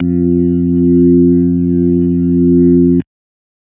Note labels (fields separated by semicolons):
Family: organ; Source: electronic; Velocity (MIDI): 25